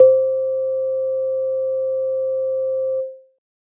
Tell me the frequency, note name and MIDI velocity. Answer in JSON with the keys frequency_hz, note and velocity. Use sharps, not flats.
{"frequency_hz": 523.3, "note": "C5", "velocity": 127}